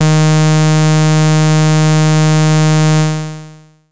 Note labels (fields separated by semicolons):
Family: bass; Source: synthesizer; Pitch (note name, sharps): D#3; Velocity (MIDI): 25; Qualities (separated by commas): bright, distorted, long release